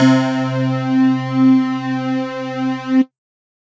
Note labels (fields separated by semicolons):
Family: mallet percussion; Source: electronic; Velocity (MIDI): 100